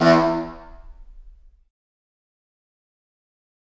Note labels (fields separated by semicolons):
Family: reed; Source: acoustic; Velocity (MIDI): 127; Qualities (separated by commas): distorted, fast decay, reverb